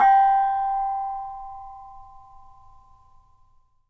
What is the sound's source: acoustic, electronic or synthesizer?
acoustic